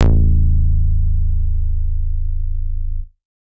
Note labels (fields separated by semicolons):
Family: bass; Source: synthesizer; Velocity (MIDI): 127; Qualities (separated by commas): dark